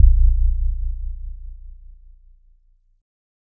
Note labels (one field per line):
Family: keyboard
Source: electronic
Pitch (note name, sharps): A#0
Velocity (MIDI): 50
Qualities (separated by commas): dark